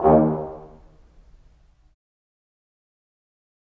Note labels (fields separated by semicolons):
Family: brass; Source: acoustic; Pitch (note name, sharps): D#2; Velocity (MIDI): 25; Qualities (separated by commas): fast decay, reverb